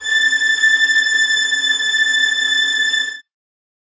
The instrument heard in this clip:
acoustic string instrument